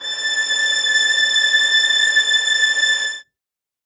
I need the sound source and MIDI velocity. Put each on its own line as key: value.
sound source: acoustic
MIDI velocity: 127